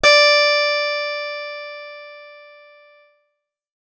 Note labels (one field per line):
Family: guitar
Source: acoustic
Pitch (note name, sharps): D5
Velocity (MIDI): 75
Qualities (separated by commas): bright, distorted